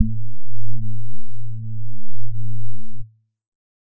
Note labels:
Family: keyboard; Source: electronic; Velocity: 25; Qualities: dark

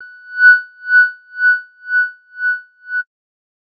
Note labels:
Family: bass; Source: synthesizer; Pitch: F#6; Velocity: 25; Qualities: distorted

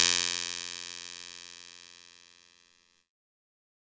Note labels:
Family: keyboard; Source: electronic; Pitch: F2; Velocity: 75; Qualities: bright, distorted

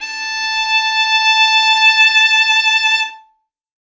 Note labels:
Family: string; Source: acoustic; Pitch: A5; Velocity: 50; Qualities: bright, reverb

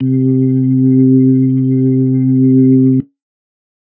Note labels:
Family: organ; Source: electronic; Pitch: C3; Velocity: 25; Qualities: dark

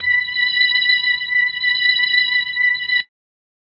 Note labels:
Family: organ; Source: electronic; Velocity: 100; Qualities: bright

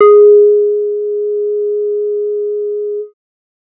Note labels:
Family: bass; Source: synthesizer; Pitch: G#4; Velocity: 75

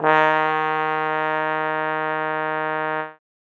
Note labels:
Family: brass; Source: acoustic; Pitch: D#3; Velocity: 127

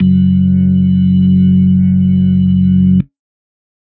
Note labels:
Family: organ; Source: electronic; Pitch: F#1; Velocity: 100

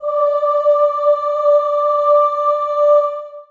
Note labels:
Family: voice; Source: acoustic; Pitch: D5; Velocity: 25; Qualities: long release, reverb

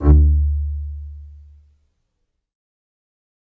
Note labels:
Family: string; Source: acoustic; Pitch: D2; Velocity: 25; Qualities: fast decay, reverb

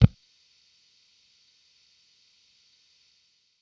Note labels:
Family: bass; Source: electronic; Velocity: 25; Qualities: percussive

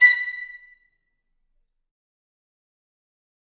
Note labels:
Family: reed; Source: acoustic; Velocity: 75; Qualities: fast decay, percussive, reverb

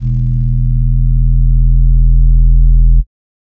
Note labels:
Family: flute; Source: synthesizer; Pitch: E1; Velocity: 50; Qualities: dark

